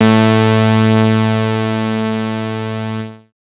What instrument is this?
synthesizer bass